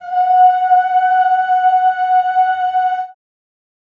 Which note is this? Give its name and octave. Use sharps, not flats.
F#5